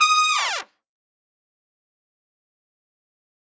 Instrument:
acoustic brass instrument